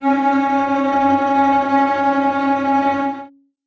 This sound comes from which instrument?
acoustic string instrument